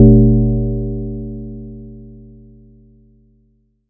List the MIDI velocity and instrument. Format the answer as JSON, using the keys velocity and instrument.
{"velocity": 127, "instrument": "acoustic mallet percussion instrument"}